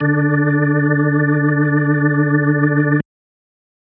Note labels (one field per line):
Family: organ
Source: electronic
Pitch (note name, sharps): D3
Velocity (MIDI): 50